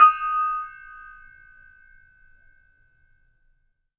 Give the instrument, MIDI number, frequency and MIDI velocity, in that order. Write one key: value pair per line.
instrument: acoustic mallet percussion instrument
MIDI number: 87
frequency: 1245 Hz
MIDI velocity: 75